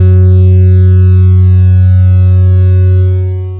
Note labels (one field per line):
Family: bass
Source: synthesizer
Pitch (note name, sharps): F#2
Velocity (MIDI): 127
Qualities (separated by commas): bright, distorted, long release